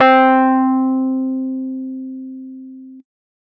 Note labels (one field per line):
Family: keyboard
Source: electronic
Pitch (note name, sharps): C4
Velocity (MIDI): 100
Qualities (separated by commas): distorted